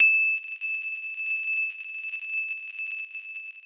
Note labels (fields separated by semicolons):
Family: guitar; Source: electronic; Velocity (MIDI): 100; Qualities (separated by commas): bright, long release